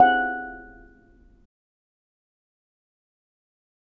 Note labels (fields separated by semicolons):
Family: mallet percussion; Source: acoustic; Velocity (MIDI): 50; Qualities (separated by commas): fast decay, percussive, reverb